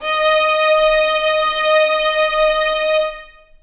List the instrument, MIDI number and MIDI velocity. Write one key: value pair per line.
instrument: acoustic string instrument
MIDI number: 75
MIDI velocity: 50